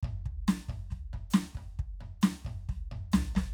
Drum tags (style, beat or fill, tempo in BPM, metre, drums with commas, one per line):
rock
fill
135 BPM
4/4
hi-hat pedal, snare, mid tom, floor tom, kick